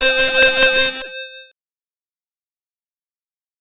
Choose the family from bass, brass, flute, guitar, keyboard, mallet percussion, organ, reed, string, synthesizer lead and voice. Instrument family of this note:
bass